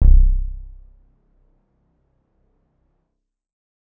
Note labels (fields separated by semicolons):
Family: keyboard; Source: electronic; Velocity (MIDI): 50; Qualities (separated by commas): dark, reverb